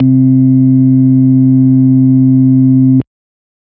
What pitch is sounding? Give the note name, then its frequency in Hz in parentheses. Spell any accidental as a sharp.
C3 (130.8 Hz)